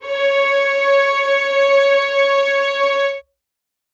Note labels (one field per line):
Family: string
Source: acoustic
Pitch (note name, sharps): C#5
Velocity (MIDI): 25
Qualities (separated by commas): reverb